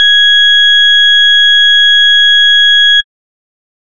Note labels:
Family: bass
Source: synthesizer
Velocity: 50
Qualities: distorted

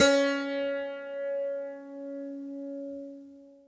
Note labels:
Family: guitar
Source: acoustic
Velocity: 75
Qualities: bright, reverb

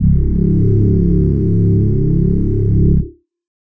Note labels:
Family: voice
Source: synthesizer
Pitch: C#1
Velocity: 25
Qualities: multiphonic

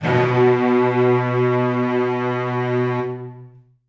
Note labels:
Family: string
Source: acoustic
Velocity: 127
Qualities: long release, reverb

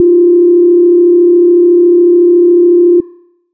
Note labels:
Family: bass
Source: synthesizer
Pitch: F4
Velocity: 25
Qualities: dark

